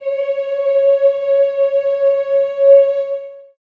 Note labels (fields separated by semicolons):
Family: voice; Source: acoustic; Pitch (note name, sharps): C#5; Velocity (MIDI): 50; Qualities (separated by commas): long release, reverb